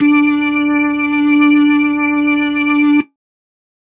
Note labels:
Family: keyboard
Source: electronic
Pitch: D4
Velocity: 127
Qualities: distorted

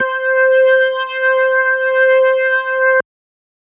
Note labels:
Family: organ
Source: electronic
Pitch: C5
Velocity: 75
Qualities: distorted

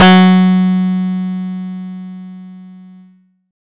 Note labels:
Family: guitar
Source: acoustic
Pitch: F#3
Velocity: 100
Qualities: bright

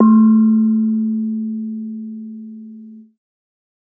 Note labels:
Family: mallet percussion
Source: acoustic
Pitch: A3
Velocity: 50

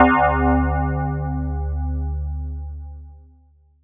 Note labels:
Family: mallet percussion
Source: electronic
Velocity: 127

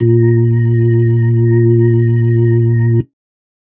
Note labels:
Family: organ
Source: electronic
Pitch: A#2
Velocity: 50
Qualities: dark

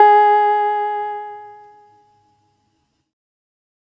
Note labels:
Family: keyboard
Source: electronic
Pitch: G#4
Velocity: 50

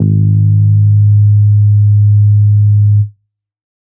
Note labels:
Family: bass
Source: synthesizer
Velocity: 127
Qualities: dark

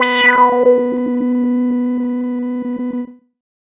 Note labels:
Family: bass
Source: synthesizer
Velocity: 50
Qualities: distorted, non-linear envelope

